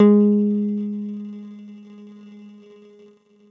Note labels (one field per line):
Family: guitar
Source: electronic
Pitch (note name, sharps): G#3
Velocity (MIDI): 127